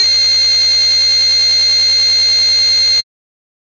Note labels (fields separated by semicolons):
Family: bass; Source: synthesizer; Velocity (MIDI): 127; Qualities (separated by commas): bright, distorted